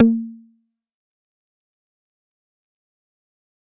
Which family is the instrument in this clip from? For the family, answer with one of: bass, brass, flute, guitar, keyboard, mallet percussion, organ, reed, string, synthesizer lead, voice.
bass